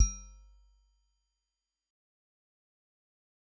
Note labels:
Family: mallet percussion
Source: acoustic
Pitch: G1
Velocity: 75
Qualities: fast decay, percussive

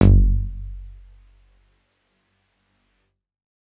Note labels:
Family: keyboard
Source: electronic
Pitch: F#1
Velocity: 100

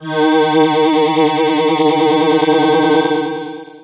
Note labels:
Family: voice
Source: synthesizer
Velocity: 100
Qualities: bright, distorted, long release

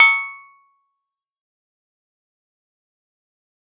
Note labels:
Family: keyboard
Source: electronic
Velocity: 100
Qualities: fast decay, percussive

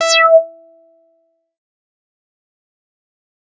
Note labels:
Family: bass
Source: synthesizer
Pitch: E5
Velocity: 100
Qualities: bright, distorted, fast decay

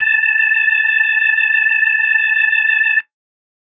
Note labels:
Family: organ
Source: electronic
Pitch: A5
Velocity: 50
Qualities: reverb

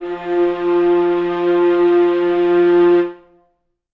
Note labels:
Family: string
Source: acoustic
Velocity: 25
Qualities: reverb

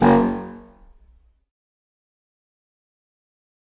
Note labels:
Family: reed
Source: acoustic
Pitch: F#1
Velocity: 100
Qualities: distorted, fast decay, percussive, reverb

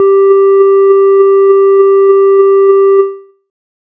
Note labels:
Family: bass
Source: synthesizer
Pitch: G4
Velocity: 100

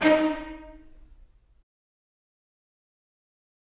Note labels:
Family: string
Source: acoustic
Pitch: D#4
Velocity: 75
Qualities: fast decay, reverb

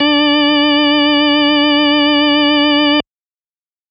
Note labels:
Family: organ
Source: electronic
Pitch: D4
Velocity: 75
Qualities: distorted

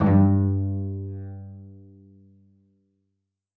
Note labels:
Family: string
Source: acoustic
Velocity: 127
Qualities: dark, reverb

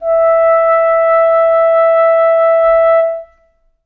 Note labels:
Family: reed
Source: acoustic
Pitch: E5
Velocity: 75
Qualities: reverb

